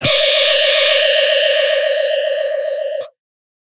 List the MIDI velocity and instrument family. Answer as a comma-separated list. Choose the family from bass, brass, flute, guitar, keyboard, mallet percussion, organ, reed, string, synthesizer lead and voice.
50, guitar